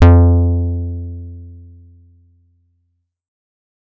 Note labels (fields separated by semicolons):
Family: guitar; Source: electronic; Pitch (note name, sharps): F2; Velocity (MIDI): 75